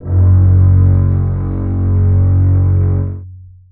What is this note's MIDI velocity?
25